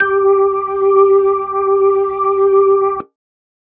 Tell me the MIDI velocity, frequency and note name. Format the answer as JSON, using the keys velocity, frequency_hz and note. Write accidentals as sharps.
{"velocity": 75, "frequency_hz": 392, "note": "G4"}